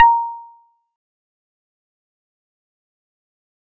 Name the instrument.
acoustic mallet percussion instrument